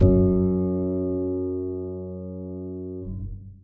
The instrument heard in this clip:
acoustic keyboard